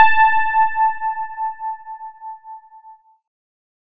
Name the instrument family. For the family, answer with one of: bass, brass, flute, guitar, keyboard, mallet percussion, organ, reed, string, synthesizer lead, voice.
keyboard